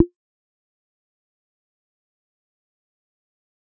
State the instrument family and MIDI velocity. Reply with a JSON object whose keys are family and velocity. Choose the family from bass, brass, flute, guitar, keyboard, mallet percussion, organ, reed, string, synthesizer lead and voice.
{"family": "bass", "velocity": 127}